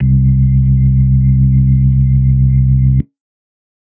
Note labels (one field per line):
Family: organ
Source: electronic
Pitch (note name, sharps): C2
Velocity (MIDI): 50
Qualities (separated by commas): dark